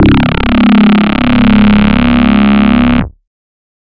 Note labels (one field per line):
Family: bass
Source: synthesizer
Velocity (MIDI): 100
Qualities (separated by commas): bright, distorted